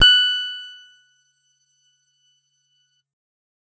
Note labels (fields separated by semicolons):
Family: guitar; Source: electronic; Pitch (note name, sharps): F#6; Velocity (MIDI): 100; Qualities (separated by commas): bright